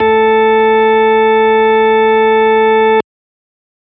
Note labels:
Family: organ; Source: electronic; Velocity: 127

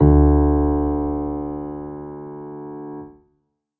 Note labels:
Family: keyboard; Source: acoustic; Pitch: D2; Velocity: 25; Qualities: reverb

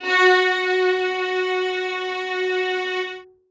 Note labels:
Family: string; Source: acoustic; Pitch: F#4; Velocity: 127; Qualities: reverb

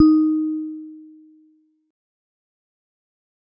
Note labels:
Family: mallet percussion; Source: acoustic; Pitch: D#4; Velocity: 50; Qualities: fast decay

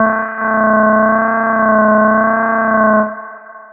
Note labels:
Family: bass; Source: synthesizer; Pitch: A3; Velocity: 75; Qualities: long release, reverb

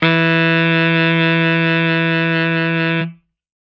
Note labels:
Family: reed; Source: acoustic; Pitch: E3; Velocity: 100; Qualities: bright

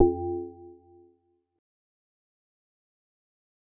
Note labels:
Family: mallet percussion; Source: synthesizer; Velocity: 50; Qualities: fast decay, multiphonic

